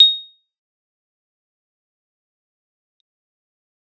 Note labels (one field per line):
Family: keyboard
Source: electronic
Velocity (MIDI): 100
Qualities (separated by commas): bright, fast decay, percussive